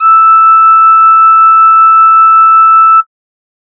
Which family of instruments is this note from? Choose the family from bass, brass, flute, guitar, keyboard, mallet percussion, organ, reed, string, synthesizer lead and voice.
flute